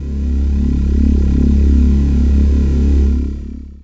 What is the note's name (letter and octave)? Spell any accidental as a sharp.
C#1